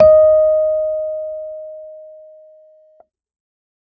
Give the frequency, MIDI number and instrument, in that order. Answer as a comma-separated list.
622.3 Hz, 75, electronic keyboard